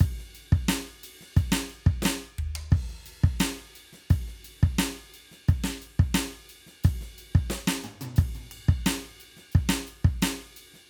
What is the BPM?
88 BPM